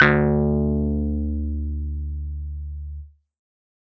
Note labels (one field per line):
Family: keyboard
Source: electronic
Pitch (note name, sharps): D2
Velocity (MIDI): 75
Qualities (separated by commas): distorted